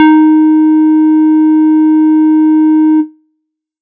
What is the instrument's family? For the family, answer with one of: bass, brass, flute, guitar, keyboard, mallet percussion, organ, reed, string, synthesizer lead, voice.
bass